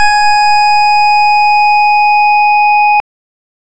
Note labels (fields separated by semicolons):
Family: organ; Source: electronic; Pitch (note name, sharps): G#5; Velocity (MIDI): 127